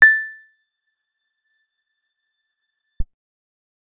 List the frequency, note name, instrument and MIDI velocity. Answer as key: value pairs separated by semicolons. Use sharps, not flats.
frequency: 1760 Hz; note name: A6; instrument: acoustic guitar; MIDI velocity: 25